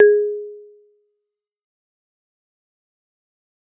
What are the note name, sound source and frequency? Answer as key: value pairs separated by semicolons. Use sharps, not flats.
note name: G#4; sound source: acoustic; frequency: 415.3 Hz